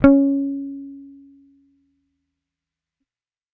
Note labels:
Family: bass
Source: electronic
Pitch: C#4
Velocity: 75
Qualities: fast decay

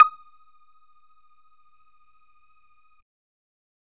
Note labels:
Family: bass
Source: synthesizer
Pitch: D#6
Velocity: 25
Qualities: percussive

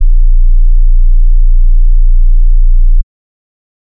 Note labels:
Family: bass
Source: synthesizer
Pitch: A#0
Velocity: 25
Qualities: dark

